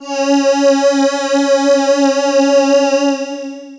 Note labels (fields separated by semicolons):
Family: voice; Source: synthesizer; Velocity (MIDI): 75; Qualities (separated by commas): bright, distorted, long release